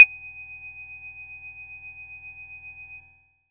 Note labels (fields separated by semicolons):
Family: bass; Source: synthesizer; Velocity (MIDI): 25; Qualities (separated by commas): multiphonic, percussive